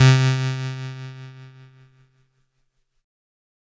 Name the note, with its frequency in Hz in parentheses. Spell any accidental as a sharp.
C3 (130.8 Hz)